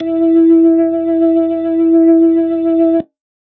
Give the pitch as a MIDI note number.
64